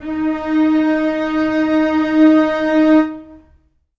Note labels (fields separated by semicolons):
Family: string; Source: acoustic; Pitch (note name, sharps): D#4; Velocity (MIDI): 50; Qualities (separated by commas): reverb